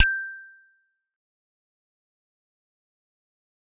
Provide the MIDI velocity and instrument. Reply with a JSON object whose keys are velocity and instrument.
{"velocity": 50, "instrument": "acoustic mallet percussion instrument"}